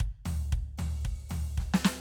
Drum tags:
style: country; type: fill; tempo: 114 BPM; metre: 4/4; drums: open hi-hat, hi-hat pedal, snare, floor tom, kick

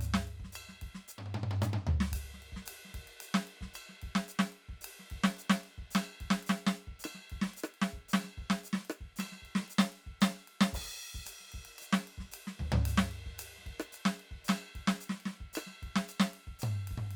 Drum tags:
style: songo; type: beat; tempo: 112 BPM; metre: 4/4; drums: crash, ride, ride bell, hi-hat pedal, snare, cross-stick, mid tom, floor tom, kick

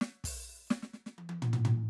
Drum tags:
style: fast funk; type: fill; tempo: 125 BPM; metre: 4/4; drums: percussion, snare, high tom, floor tom, kick

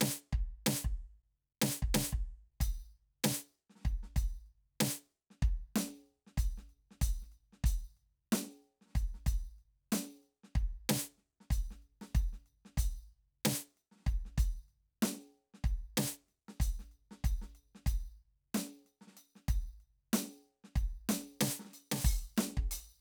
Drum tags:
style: hip-hop; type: beat; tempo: 94 BPM; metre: 4/4; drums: closed hi-hat, hi-hat pedal, percussion, snare, kick

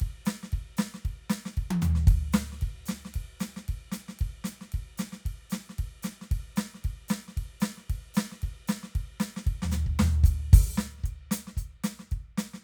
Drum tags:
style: country; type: beat; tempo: 114 BPM; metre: 4/4; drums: ride, closed hi-hat, open hi-hat, hi-hat pedal, snare, high tom, floor tom, kick

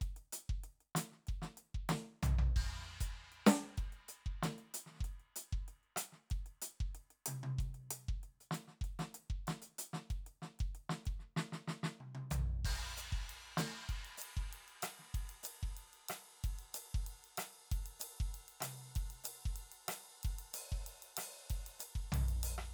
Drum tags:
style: Brazilian baião; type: beat; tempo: 95 BPM; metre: 4/4; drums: crash, ride, closed hi-hat, hi-hat pedal, snare, cross-stick, high tom, floor tom, kick

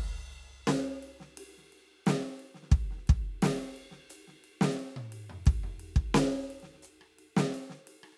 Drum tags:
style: rock; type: beat; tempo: 88 BPM; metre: 4/4; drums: ride, ride bell, hi-hat pedal, snare, cross-stick, high tom, mid tom, floor tom, kick

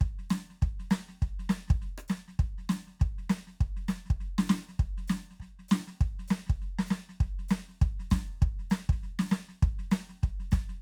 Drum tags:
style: rockabilly; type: beat; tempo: 200 BPM; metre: 4/4; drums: hi-hat pedal, snare, cross-stick, kick

